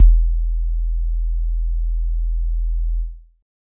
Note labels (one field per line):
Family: keyboard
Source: electronic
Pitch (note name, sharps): E1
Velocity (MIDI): 75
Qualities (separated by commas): dark